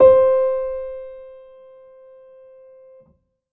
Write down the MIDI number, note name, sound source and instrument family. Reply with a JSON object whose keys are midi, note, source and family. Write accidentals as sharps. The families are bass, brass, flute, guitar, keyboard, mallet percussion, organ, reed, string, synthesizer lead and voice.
{"midi": 72, "note": "C5", "source": "acoustic", "family": "keyboard"}